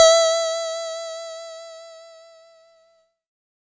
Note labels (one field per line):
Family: keyboard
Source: electronic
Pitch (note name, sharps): E5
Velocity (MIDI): 127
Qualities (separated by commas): bright